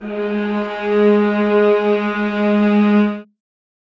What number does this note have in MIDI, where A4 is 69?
56